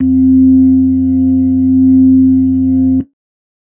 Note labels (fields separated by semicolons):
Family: keyboard; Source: electronic; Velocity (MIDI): 75